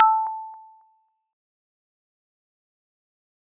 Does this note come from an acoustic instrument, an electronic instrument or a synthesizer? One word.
acoustic